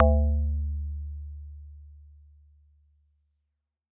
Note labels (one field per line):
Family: guitar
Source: synthesizer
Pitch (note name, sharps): D2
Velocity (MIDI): 100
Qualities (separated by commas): dark